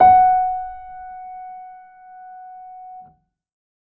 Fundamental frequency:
740 Hz